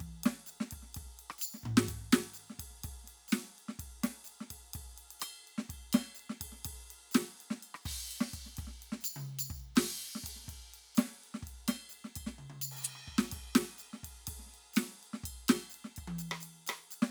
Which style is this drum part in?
Middle Eastern